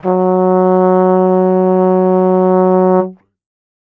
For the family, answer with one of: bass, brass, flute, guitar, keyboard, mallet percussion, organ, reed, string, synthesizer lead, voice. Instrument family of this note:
brass